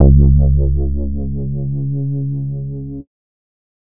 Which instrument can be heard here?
synthesizer bass